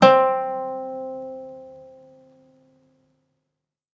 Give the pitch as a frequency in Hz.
261.6 Hz